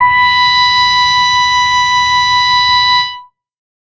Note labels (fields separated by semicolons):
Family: bass; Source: synthesizer; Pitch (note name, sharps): B5; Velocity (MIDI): 75; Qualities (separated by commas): distorted